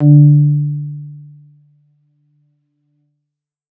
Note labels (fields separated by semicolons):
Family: keyboard; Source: electronic; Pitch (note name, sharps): D3; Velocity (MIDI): 100